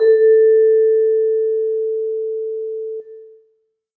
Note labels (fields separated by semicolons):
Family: mallet percussion; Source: acoustic; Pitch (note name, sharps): A4; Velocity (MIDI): 25; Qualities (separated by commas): reverb